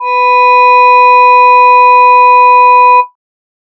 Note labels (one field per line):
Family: voice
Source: synthesizer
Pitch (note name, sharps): B4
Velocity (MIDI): 100